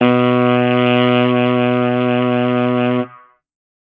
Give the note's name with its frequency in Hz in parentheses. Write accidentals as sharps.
B2 (123.5 Hz)